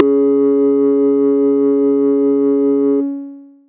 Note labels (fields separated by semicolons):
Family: bass; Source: synthesizer; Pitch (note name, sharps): C#3; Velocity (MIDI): 100; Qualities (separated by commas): long release, multiphonic